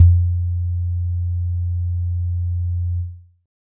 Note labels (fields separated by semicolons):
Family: keyboard; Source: electronic; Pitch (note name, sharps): F2; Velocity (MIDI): 50; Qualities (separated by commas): dark